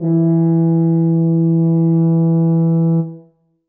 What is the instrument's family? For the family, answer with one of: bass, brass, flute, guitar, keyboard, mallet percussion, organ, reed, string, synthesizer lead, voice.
brass